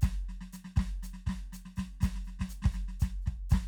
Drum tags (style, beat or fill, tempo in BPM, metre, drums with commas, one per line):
march
beat
120 BPM
4/4
hi-hat pedal, snare, kick